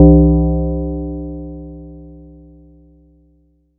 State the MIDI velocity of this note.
25